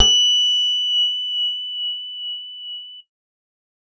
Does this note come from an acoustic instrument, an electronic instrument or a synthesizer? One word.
synthesizer